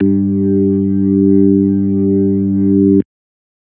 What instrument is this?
electronic organ